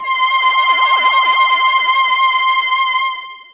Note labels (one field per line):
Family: voice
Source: synthesizer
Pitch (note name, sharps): C6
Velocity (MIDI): 50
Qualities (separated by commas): bright, distorted, long release